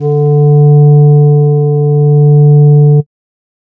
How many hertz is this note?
146.8 Hz